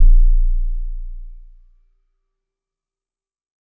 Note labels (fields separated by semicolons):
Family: mallet percussion; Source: electronic; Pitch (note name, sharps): A#0; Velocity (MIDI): 127; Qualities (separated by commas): fast decay, non-linear envelope